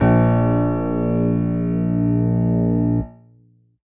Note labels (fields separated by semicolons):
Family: keyboard; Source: electronic; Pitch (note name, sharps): A#1; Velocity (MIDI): 75